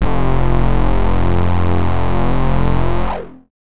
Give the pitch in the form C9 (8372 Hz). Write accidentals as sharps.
F1 (43.65 Hz)